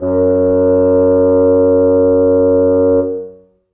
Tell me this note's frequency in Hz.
92.5 Hz